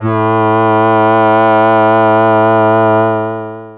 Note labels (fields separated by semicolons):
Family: voice; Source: synthesizer; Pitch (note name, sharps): A2; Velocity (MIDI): 100; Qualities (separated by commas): distorted, long release